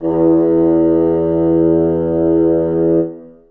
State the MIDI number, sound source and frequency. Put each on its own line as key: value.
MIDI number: 40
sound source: acoustic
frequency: 82.41 Hz